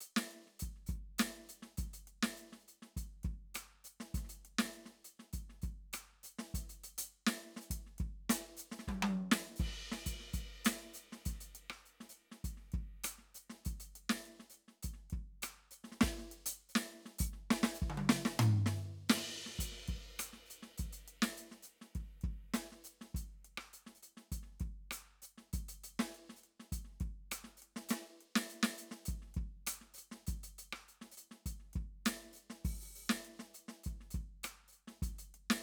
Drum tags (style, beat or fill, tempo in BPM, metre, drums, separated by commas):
Brazilian, beat, 101 BPM, 4/4, crash, closed hi-hat, open hi-hat, hi-hat pedal, snare, cross-stick, high tom, mid tom, floor tom, kick